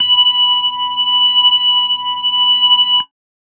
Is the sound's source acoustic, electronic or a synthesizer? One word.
electronic